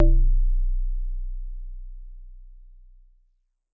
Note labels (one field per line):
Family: mallet percussion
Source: acoustic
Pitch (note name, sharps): B0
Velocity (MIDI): 50